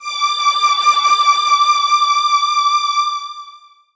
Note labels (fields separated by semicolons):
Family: voice; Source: synthesizer; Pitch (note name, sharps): D6; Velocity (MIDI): 50; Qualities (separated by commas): bright, distorted, long release